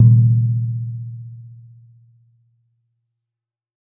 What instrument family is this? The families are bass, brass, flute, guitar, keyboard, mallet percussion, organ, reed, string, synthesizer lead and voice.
mallet percussion